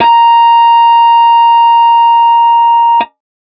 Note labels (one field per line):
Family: guitar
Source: electronic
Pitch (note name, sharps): A#5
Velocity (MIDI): 100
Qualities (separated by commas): distorted